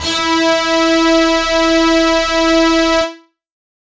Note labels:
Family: guitar; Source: electronic; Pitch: E4; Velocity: 50; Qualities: distorted

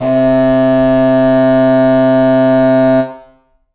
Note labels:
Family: reed; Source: acoustic; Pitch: C3; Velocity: 127; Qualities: distorted, reverb

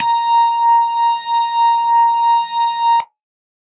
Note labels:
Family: organ; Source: electronic; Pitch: A#5; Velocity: 50

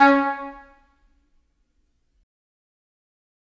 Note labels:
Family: reed; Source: acoustic; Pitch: C#4; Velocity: 25; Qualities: fast decay, percussive, reverb

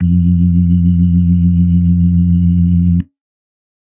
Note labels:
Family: organ; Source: electronic; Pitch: F2; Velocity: 75; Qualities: dark, reverb

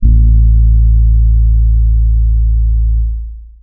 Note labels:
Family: keyboard; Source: electronic; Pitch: A1; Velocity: 75; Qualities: dark, long release

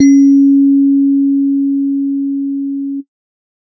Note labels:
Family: keyboard; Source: electronic; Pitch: C#4; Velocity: 25

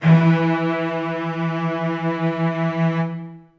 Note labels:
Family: string; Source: acoustic; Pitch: E3; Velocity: 127; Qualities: reverb

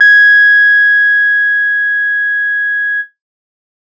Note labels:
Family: guitar; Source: electronic; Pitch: G#6; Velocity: 50; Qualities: bright

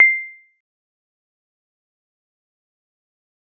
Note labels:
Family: mallet percussion; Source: acoustic; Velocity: 25; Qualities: fast decay, percussive

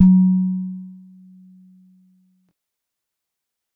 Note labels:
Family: mallet percussion; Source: acoustic; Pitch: F#3; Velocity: 25; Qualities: dark, fast decay, non-linear envelope

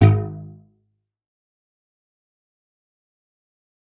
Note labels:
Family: guitar; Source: electronic; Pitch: G#1; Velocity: 25; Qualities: fast decay, percussive

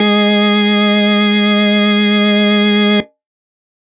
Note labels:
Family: organ; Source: electronic; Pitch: G#3; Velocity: 100; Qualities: distorted

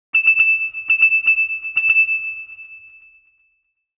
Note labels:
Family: mallet percussion; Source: synthesizer; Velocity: 75; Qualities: multiphonic, tempo-synced

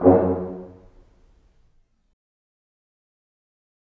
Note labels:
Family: brass; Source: acoustic; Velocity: 25; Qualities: fast decay, reverb

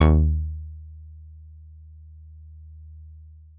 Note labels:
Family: guitar; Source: synthesizer; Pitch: D#2; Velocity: 127; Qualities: long release

